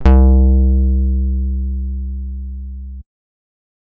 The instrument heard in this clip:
electronic guitar